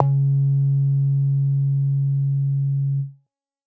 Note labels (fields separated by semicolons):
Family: bass; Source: synthesizer; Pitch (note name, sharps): C#3; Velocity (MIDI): 25; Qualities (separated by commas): distorted